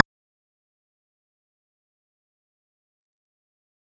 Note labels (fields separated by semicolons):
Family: bass; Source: synthesizer; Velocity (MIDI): 127; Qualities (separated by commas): percussive